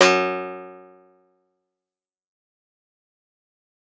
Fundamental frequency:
92.5 Hz